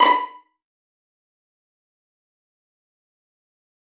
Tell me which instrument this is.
acoustic string instrument